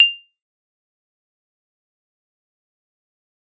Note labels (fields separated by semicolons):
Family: mallet percussion; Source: acoustic; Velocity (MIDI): 50; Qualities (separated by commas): bright, fast decay, percussive